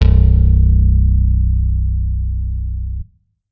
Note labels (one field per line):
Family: guitar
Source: electronic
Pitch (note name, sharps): B0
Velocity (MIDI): 75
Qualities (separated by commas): reverb